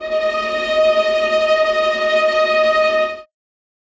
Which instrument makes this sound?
acoustic string instrument